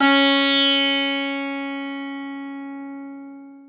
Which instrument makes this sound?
acoustic guitar